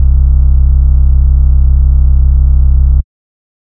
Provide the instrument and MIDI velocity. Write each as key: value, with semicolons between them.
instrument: synthesizer bass; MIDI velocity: 50